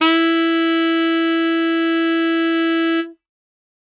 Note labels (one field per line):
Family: reed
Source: acoustic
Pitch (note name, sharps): E4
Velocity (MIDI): 127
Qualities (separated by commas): bright